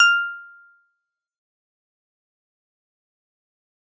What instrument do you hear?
electronic keyboard